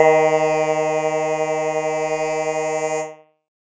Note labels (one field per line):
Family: keyboard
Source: electronic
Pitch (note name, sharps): D#3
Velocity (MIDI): 127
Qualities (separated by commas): bright, distorted, multiphonic